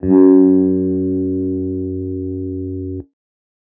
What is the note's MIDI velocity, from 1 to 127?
75